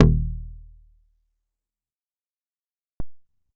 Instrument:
synthesizer bass